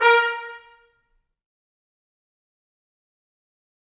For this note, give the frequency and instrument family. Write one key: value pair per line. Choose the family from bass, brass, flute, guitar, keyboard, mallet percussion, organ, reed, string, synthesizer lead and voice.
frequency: 466.2 Hz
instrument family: brass